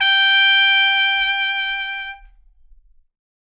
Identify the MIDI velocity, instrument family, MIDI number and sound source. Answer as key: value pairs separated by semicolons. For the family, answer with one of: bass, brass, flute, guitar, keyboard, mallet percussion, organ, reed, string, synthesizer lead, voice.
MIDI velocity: 127; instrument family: brass; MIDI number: 79; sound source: acoustic